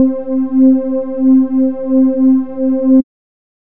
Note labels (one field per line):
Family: bass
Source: synthesizer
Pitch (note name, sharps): C4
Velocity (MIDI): 75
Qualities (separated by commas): dark